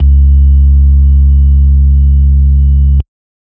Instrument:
electronic organ